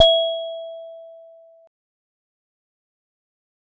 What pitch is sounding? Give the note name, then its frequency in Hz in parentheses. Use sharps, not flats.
E5 (659.3 Hz)